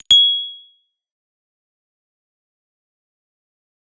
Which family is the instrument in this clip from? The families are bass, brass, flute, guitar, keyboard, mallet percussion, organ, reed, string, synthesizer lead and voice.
bass